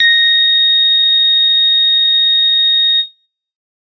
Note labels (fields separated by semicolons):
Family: bass; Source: synthesizer; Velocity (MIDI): 50